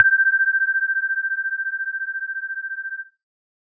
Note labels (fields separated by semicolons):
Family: synthesizer lead; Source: synthesizer; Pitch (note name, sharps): G6; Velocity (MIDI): 25